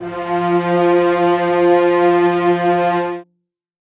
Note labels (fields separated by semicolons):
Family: string; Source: acoustic; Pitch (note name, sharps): F3; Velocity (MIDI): 75; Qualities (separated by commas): reverb